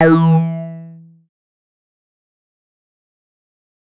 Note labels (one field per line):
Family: bass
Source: synthesizer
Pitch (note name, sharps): E3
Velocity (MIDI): 75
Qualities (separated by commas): distorted, fast decay